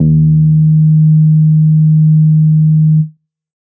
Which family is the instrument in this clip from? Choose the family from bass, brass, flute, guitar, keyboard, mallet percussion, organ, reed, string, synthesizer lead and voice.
bass